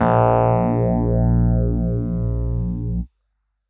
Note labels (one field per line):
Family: keyboard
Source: electronic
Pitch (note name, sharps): A#1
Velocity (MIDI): 100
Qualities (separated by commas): distorted